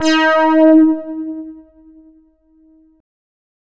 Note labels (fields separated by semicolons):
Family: bass; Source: synthesizer; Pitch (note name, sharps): D#4; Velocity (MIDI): 127; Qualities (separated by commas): bright, distorted